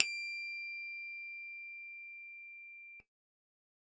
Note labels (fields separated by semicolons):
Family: keyboard; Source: electronic; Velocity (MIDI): 75